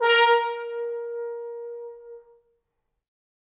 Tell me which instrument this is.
acoustic brass instrument